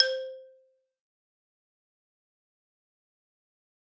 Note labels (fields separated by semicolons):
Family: mallet percussion; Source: acoustic; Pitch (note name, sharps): C5; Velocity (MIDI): 75; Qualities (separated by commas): fast decay, percussive, reverb